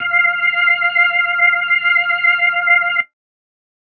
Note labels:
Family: organ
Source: electronic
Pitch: F5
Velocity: 75

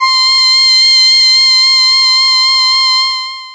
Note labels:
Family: voice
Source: synthesizer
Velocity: 25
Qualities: bright, distorted, long release

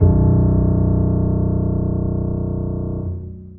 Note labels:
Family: keyboard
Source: acoustic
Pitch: B0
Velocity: 50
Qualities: long release, reverb

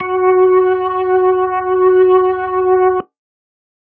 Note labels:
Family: organ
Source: electronic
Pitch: F#4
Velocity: 25

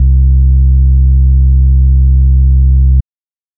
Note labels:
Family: organ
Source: electronic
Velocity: 127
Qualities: bright, distorted

